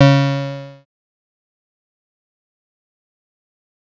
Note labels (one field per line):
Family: synthesizer lead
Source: synthesizer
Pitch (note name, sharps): C#3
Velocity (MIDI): 127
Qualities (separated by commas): distorted, fast decay